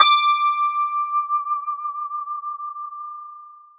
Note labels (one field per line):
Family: guitar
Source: electronic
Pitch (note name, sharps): D6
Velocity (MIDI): 127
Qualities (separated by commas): long release, multiphonic, non-linear envelope